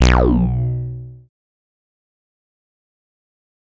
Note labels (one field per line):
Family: bass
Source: synthesizer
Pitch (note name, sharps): B1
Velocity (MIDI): 127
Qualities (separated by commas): distorted, fast decay